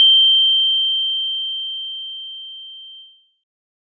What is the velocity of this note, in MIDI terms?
50